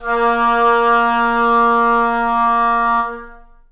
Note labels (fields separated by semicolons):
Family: reed; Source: acoustic; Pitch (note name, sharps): A#3; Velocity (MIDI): 25; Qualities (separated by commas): long release, reverb